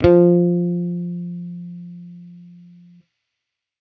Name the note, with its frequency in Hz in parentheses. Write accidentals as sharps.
F3 (174.6 Hz)